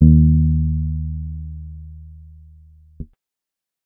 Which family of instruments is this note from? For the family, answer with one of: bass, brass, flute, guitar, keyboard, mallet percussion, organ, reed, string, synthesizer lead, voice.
bass